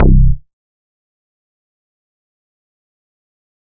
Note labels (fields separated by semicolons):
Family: bass; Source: synthesizer; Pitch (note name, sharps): C1; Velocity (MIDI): 50; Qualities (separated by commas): fast decay, percussive